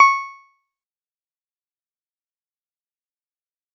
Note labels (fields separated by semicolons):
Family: guitar; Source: synthesizer; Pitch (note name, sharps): C#6; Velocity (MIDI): 50; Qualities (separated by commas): fast decay, percussive